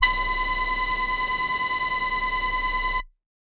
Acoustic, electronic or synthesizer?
synthesizer